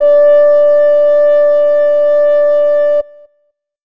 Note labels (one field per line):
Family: flute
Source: acoustic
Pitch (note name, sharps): D5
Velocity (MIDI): 50